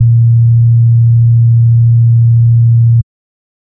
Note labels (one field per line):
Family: bass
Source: synthesizer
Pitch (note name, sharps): A#2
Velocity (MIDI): 50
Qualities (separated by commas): dark